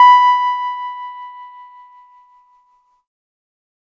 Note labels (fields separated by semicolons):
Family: keyboard; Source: electronic; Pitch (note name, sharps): B5; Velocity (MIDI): 100; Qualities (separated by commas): distorted